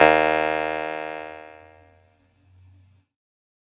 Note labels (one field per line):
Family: keyboard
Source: electronic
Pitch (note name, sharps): D#2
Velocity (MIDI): 75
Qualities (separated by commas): bright, distorted